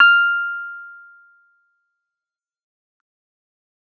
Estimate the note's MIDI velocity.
127